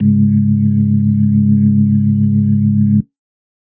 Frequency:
34.65 Hz